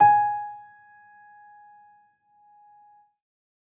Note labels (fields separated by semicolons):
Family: keyboard; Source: acoustic; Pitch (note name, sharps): G#5; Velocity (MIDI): 50; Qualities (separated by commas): percussive